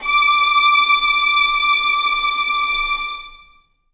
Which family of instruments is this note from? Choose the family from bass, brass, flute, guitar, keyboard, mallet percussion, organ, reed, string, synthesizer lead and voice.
string